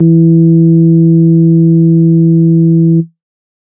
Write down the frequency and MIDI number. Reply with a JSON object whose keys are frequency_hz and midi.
{"frequency_hz": 164.8, "midi": 52}